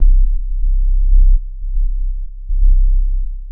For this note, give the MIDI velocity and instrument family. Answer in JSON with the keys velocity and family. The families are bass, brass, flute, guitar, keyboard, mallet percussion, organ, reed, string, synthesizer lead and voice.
{"velocity": 100, "family": "synthesizer lead"}